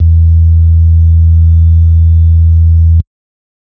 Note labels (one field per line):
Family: organ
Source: electronic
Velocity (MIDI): 127